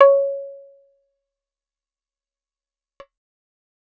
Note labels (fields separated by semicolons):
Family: guitar; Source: acoustic; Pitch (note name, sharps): C#5; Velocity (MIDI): 50; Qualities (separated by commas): fast decay, percussive